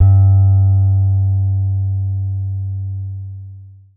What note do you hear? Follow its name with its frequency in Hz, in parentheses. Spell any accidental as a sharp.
G2 (98 Hz)